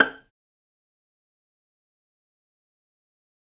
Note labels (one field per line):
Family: string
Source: acoustic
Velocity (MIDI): 25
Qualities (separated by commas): fast decay, percussive, reverb